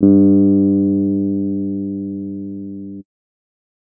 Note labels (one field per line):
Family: keyboard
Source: electronic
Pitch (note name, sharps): G2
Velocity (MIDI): 25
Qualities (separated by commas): dark